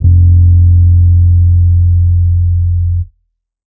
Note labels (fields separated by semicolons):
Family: bass; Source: electronic; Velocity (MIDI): 75; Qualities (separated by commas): dark